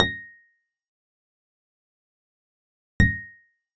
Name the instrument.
acoustic guitar